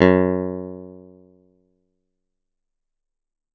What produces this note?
acoustic guitar